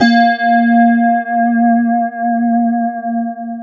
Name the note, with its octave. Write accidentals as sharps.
A#3